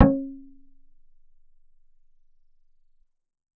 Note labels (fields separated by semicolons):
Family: bass; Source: synthesizer; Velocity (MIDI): 127; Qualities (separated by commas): dark, percussive, reverb